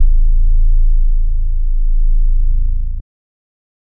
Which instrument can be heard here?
synthesizer bass